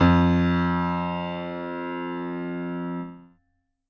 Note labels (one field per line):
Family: keyboard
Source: acoustic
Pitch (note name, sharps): F2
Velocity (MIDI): 100